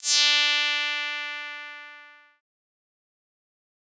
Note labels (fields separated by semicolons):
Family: bass; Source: synthesizer; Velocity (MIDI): 75; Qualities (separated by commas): bright, distorted, fast decay